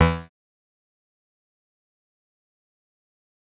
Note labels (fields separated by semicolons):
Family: bass; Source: synthesizer; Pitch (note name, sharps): E2; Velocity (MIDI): 50; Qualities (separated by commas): bright, distorted, fast decay, percussive